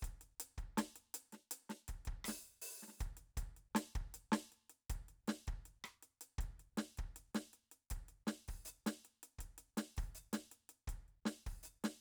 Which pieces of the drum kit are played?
closed hi-hat, open hi-hat, hi-hat pedal, snare, cross-stick and kick